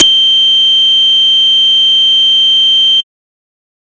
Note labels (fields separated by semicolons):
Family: bass; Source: synthesizer; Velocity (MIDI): 127; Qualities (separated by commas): bright, distorted, tempo-synced